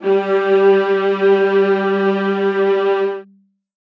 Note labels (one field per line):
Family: string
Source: acoustic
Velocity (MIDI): 127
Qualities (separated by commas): reverb